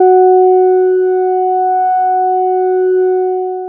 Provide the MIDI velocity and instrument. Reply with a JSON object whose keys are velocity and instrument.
{"velocity": 75, "instrument": "synthesizer bass"}